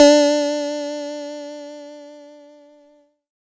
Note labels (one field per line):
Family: keyboard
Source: electronic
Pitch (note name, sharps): D4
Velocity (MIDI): 25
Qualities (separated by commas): bright